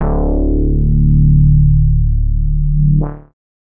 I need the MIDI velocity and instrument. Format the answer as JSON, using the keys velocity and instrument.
{"velocity": 50, "instrument": "synthesizer bass"}